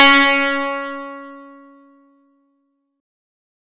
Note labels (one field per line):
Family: guitar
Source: acoustic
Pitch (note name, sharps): C#4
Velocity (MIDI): 127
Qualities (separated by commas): bright, distorted